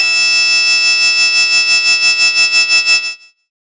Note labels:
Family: bass; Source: synthesizer; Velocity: 25; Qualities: bright, distorted

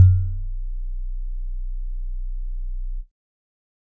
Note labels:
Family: keyboard; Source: electronic; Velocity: 50

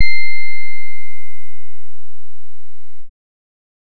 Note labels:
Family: bass; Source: synthesizer; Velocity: 25; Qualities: distorted

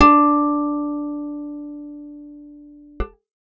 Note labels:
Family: guitar; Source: acoustic; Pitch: D4; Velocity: 100

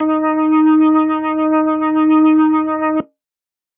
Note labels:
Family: organ; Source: electronic; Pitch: D#4; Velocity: 100; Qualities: distorted

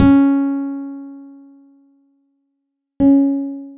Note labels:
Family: guitar; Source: acoustic; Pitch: C#4; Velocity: 100

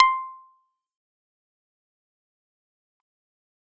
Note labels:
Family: keyboard; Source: electronic; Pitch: C6; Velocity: 75; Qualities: fast decay, percussive

